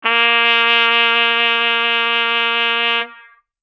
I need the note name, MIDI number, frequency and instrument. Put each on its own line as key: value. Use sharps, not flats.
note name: A#3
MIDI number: 58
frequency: 233.1 Hz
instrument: acoustic brass instrument